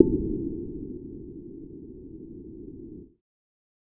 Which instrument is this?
synthesizer bass